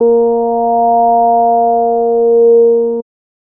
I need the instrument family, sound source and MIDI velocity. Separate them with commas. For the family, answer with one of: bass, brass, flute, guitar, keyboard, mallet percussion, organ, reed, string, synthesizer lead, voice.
bass, synthesizer, 127